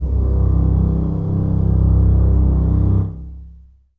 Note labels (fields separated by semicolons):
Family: string; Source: acoustic; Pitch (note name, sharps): C1; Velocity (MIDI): 25; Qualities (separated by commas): long release, reverb